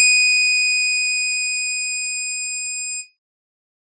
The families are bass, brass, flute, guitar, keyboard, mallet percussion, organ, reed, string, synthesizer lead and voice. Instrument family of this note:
organ